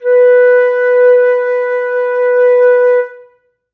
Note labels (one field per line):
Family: flute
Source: acoustic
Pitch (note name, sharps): B4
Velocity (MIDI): 25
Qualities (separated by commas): reverb